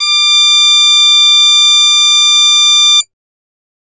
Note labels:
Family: flute; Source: acoustic; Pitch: D6; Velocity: 127; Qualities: reverb

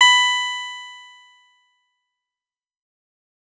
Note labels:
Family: guitar; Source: electronic; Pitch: B5; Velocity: 100; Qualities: bright, fast decay

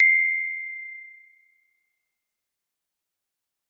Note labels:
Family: mallet percussion; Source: acoustic; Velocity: 100; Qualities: fast decay

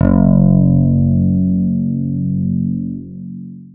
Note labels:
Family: guitar; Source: electronic; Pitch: F#1; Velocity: 25; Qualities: long release

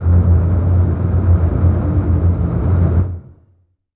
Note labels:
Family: string; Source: acoustic; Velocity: 127; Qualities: non-linear envelope, reverb

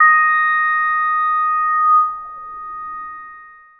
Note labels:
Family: synthesizer lead; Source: synthesizer; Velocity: 100; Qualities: long release

